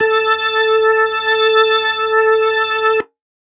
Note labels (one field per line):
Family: organ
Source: electronic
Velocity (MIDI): 75